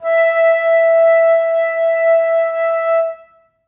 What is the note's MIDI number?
76